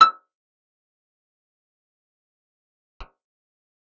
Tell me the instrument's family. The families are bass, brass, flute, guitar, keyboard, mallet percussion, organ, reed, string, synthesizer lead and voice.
guitar